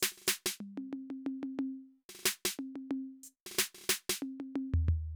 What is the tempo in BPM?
93 BPM